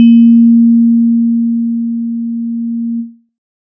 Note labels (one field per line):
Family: synthesizer lead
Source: synthesizer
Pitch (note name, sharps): A#3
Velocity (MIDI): 25